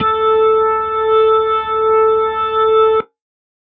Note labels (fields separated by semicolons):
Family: organ; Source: electronic; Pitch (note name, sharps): A4; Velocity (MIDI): 75